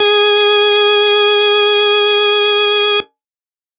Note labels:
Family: organ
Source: electronic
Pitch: G#4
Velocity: 127

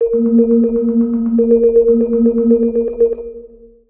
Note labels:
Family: mallet percussion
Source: synthesizer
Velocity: 25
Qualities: dark, long release, multiphonic, percussive, tempo-synced

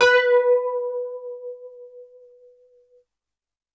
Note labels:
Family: keyboard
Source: electronic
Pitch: B4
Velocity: 127

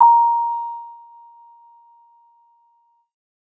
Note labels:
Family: keyboard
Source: electronic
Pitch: A#5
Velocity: 75

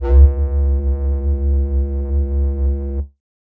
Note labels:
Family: flute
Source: synthesizer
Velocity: 25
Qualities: distorted

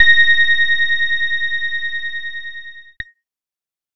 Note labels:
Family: keyboard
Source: electronic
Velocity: 75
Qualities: distorted

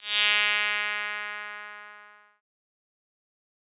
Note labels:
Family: bass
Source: synthesizer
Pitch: G#3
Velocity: 50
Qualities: bright, distorted, fast decay

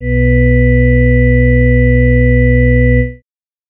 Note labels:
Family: organ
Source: electronic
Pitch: B1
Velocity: 25

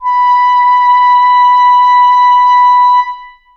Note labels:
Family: reed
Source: acoustic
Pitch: B5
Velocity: 75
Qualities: long release, reverb

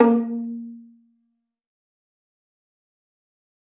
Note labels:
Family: string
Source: acoustic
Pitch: A#3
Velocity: 100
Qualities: fast decay, reverb

